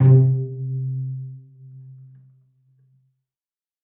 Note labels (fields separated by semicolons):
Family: string; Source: acoustic; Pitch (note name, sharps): C3; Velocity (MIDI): 25; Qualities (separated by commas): dark, reverb